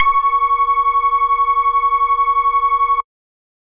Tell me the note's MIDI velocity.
100